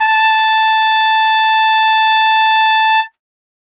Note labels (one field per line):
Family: brass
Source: acoustic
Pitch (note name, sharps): A5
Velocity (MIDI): 75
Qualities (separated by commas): bright